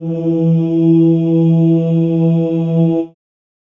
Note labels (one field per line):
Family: voice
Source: acoustic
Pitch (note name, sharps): E3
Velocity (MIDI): 25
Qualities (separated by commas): dark, reverb